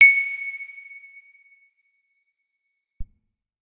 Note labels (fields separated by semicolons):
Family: guitar; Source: electronic; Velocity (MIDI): 75; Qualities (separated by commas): bright, reverb